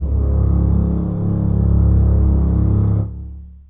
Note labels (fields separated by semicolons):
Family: string; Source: acoustic; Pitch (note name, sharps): C#1; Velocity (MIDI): 50; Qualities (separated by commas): long release, reverb